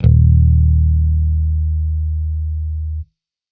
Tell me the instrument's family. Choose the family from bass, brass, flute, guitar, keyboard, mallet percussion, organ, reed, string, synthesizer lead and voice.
bass